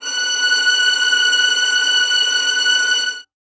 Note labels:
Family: string; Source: acoustic; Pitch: F#6; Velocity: 127; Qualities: reverb

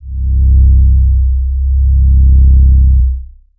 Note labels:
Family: bass; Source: synthesizer; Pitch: C1; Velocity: 75; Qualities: distorted, tempo-synced

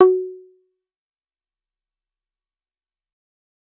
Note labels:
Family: bass; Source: synthesizer; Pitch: F#4; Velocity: 127; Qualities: fast decay, percussive

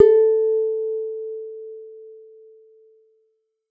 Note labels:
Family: guitar; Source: electronic; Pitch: A4; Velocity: 75; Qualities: dark, reverb

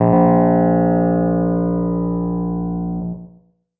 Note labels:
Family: keyboard; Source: electronic; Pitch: A#1; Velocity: 75; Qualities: distorted, tempo-synced

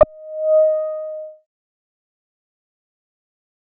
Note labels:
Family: bass; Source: synthesizer; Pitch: D#5; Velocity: 50; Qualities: distorted, fast decay

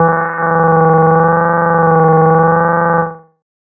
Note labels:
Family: bass; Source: synthesizer; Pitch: E3; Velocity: 25; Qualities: distorted, tempo-synced

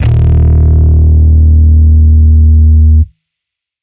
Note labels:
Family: bass; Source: electronic; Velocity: 127; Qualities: distorted

